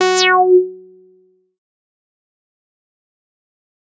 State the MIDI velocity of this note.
127